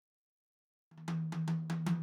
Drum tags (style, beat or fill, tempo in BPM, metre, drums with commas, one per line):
Afro-Cuban rumba
fill
110 BPM
4/4
high tom